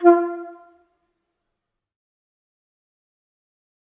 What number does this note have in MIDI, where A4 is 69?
65